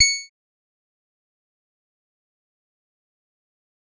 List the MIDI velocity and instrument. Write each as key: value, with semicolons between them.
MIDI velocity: 127; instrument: synthesizer bass